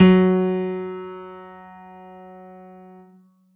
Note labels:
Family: keyboard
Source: acoustic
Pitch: F#3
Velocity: 127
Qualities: reverb

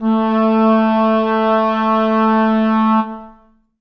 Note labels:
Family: reed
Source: acoustic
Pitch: A3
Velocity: 100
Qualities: reverb

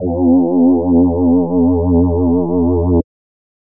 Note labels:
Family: voice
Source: synthesizer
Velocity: 75

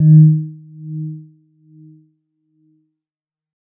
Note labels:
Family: mallet percussion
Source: electronic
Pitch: D#3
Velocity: 50

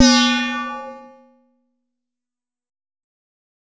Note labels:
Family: bass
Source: synthesizer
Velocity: 50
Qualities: bright, distorted, fast decay

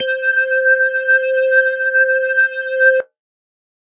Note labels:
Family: organ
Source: electronic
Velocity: 127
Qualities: distorted

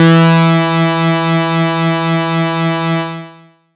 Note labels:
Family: bass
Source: synthesizer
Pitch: E3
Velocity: 50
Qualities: bright, distorted, long release

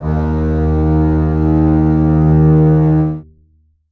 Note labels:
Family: string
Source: acoustic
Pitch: D#2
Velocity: 25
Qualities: reverb

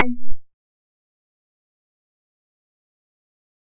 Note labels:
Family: bass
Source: synthesizer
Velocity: 50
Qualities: distorted, fast decay, percussive

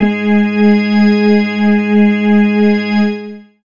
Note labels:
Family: organ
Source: electronic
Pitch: G#3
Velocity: 75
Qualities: long release, reverb

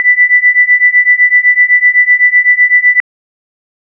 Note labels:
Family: organ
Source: electronic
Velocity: 127

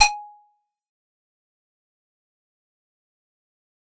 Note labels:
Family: keyboard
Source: acoustic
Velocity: 127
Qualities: fast decay, percussive

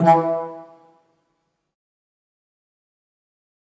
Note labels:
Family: flute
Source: acoustic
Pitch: E3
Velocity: 127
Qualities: fast decay, reverb

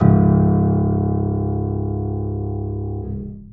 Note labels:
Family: keyboard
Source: acoustic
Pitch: C#1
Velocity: 75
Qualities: reverb

